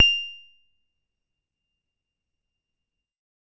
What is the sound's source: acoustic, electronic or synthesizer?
electronic